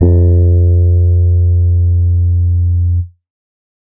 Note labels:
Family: keyboard; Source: electronic; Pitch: F2; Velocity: 100; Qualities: distorted

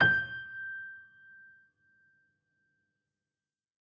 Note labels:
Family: keyboard; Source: acoustic; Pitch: G6; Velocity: 25

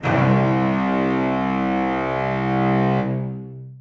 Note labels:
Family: string; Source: acoustic; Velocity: 127; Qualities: long release, reverb

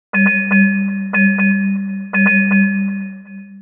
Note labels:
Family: mallet percussion; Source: synthesizer; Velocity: 25; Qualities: long release, multiphonic, tempo-synced

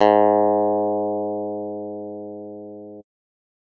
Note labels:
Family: guitar; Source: electronic; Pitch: G#2; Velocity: 100

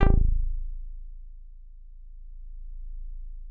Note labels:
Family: guitar; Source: synthesizer; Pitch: A0; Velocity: 100; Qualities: long release

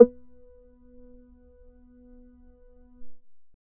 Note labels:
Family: bass; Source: synthesizer; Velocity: 25; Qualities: distorted, percussive

